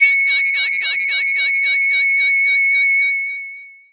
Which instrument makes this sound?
synthesizer voice